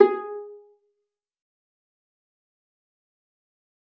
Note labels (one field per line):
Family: string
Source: acoustic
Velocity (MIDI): 127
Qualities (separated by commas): fast decay, percussive, reverb